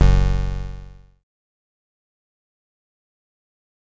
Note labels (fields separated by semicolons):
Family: bass; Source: synthesizer; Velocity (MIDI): 127; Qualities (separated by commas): bright, distorted, fast decay